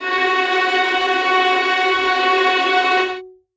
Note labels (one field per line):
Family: string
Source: acoustic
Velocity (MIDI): 50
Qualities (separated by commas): bright, non-linear envelope, reverb